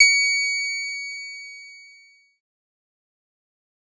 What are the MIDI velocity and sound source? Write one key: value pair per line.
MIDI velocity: 50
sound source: synthesizer